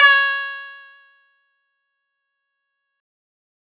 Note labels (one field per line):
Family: guitar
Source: synthesizer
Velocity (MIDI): 100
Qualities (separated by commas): bright